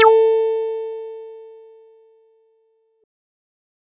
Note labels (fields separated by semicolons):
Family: bass; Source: synthesizer; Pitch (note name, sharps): A4; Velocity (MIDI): 100; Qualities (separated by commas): bright, distorted